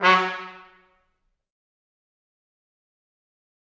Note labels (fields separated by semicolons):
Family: brass; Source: acoustic; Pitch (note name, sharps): F#3; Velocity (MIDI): 127; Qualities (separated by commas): fast decay, percussive, reverb